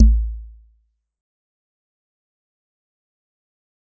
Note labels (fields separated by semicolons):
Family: mallet percussion; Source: acoustic; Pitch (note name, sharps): A1; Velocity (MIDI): 25; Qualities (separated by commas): dark, fast decay, percussive